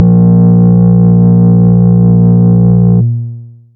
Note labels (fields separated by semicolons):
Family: bass; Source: synthesizer; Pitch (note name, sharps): A#1; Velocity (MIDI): 127; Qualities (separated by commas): long release, multiphonic